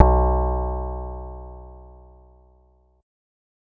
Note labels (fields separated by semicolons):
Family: bass; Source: synthesizer; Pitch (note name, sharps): B1; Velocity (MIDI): 127